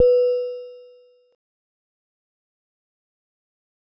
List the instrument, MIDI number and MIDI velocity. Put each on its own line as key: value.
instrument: acoustic mallet percussion instrument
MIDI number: 71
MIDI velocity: 25